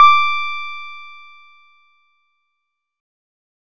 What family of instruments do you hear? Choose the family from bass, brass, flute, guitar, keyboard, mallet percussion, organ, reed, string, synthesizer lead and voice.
keyboard